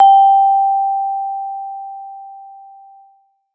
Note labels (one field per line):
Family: mallet percussion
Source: acoustic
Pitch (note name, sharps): G5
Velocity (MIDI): 100